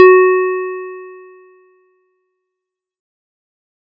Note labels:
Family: keyboard; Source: electronic; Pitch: F#4; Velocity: 100; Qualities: fast decay

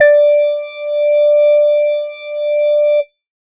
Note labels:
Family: organ; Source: electronic; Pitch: D5; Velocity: 127

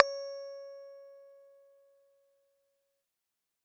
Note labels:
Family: bass; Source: synthesizer; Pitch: C#5; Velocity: 127

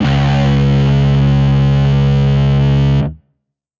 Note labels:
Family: guitar; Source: electronic; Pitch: C#2; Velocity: 75; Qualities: bright, distorted

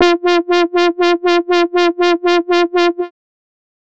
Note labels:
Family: bass; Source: synthesizer; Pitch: F4; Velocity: 100; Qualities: bright, distorted, tempo-synced

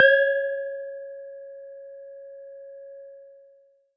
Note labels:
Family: mallet percussion; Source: acoustic; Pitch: C#5; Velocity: 100

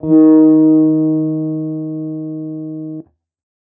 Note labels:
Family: guitar; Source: electronic; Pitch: D#3; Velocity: 50; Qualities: non-linear envelope

